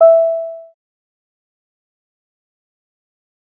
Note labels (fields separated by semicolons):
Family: bass; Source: synthesizer; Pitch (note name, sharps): E5; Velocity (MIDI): 25; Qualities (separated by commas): fast decay, percussive